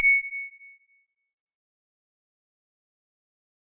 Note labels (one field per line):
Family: mallet percussion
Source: acoustic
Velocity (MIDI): 100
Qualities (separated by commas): fast decay